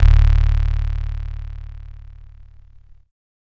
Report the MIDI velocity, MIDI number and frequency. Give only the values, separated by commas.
100, 26, 36.71 Hz